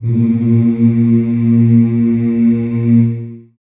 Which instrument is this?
acoustic voice